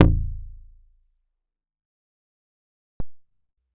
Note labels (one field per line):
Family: bass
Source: synthesizer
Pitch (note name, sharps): A0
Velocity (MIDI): 127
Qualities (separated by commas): fast decay, percussive